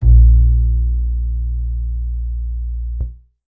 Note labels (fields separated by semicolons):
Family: bass; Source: acoustic; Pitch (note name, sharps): A#1; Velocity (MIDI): 50; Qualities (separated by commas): dark